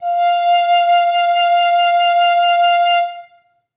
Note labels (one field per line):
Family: flute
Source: acoustic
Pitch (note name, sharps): F5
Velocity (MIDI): 50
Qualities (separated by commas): reverb